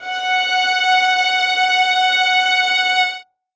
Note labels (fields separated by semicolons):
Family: string; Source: acoustic; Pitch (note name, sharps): F#5; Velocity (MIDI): 75; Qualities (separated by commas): reverb